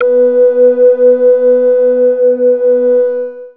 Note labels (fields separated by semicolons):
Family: bass; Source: synthesizer; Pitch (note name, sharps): B4; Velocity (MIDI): 25; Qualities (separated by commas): long release, multiphonic